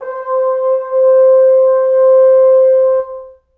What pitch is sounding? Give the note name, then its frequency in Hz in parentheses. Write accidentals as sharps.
C5 (523.3 Hz)